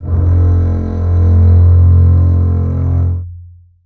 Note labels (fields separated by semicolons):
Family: string; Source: acoustic; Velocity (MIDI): 25; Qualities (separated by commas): long release, reverb